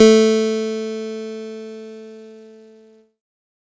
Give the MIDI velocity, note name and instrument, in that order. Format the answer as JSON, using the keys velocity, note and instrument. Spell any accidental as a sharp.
{"velocity": 100, "note": "A3", "instrument": "electronic keyboard"}